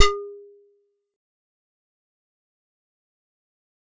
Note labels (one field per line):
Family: keyboard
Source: acoustic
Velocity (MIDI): 50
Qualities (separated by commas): fast decay, percussive